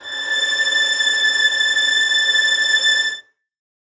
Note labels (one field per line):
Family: string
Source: acoustic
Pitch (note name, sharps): A6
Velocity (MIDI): 25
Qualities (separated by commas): reverb